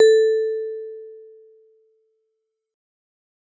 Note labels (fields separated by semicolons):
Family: mallet percussion; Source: acoustic; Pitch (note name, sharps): A4; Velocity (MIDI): 100; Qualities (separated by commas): fast decay